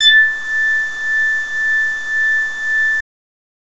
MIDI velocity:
50